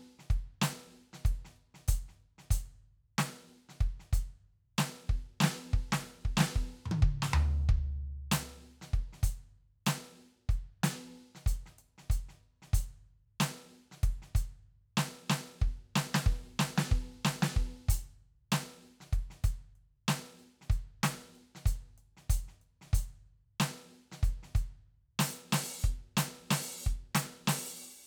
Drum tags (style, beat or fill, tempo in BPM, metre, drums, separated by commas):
hip-hop, beat, 94 BPM, 4/4, crash, closed hi-hat, open hi-hat, hi-hat pedal, snare, high tom, mid tom, floor tom, kick